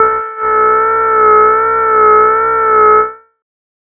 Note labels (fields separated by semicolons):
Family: bass; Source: synthesizer; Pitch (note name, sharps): A4; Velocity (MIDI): 50; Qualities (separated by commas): distorted, tempo-synced